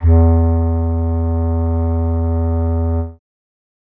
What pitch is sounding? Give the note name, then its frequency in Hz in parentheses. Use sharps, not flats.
E2 (82.41 Hz)